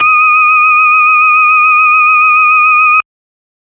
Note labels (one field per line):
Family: organ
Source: electronic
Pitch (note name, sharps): D#6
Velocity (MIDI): 100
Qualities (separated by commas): bright